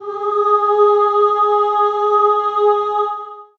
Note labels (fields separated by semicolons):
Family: voice; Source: acoustic; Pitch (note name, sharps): G#4; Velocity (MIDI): 50; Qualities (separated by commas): long release, reverb